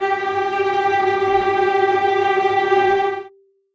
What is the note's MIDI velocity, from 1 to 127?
50